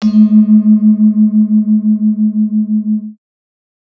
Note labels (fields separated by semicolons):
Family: mallet percussion; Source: acoustic; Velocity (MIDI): 127; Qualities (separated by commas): multiphonic